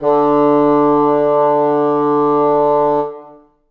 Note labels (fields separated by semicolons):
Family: reed; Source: acoustic; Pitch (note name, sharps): D3; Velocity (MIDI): 100; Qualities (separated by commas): reverb